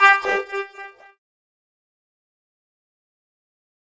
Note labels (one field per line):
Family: keyboard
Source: electronic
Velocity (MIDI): 50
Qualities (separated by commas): distorted, fast decay, non-linear envelope